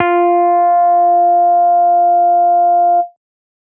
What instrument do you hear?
synthesizer bass